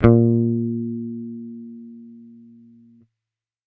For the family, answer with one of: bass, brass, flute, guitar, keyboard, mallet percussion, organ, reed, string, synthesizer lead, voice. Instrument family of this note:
bass